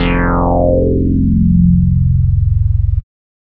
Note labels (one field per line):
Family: bass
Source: synthesizer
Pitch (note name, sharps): F0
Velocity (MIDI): 75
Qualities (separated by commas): distorted